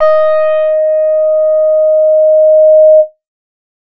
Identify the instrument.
synthesizer bass